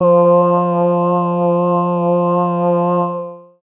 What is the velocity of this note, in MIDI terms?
25